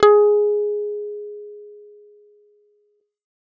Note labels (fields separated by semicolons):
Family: bass; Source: synthesizer; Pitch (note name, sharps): G#4; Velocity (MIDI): 127